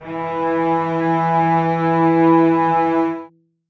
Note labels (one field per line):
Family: string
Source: acoustic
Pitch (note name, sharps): E3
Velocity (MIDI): 50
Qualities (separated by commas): reverb